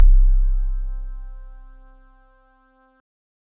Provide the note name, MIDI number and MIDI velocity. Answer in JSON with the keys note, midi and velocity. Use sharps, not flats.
{"note": "C1", "midi": 24, "velocity": 100}